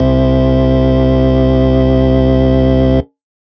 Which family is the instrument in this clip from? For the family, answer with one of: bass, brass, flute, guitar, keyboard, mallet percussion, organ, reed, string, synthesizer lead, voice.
organ